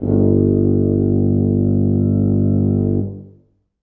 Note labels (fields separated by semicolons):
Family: brass; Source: acoustic; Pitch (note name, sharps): G1; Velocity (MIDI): 100; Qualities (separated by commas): reverb